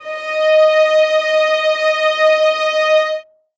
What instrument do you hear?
acoustic string instrument